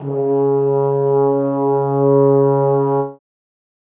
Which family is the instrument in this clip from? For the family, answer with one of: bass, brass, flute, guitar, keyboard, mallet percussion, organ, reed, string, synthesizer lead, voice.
brass